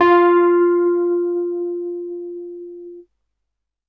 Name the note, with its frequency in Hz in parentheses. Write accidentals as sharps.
F4 (349.2 Hz)